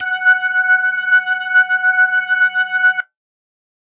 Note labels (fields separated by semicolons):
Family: organ; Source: electronic; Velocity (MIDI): 75